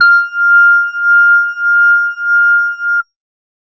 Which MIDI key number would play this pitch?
89